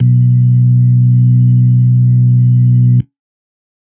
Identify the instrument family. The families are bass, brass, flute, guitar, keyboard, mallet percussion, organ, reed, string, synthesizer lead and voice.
organ